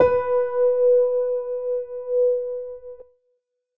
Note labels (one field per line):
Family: keyboard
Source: electronic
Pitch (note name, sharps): B4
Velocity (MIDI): 50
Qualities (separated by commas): dark